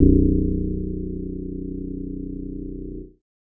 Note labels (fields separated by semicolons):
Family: bass; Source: synthesizer; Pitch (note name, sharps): B0; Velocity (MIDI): 127; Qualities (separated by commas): dark